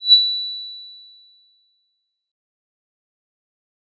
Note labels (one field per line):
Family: mallet percussion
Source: electronic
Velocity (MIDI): 127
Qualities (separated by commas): bright, fast decay